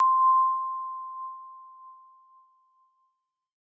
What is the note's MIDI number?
84